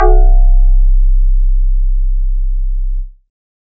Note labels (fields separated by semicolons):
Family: synthesizer lead; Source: synthesizer; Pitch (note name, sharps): C1; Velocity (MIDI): 127